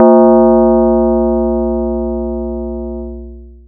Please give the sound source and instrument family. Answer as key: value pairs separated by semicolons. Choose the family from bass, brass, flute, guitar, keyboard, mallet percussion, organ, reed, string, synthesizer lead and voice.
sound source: acoustic; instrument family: mallet percussion